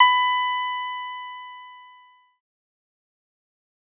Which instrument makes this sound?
synthesizer bass